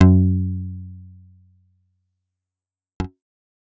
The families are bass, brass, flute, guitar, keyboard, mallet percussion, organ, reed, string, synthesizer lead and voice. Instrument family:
bass